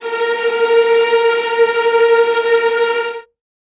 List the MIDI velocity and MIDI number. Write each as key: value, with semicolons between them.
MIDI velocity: 50; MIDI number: 70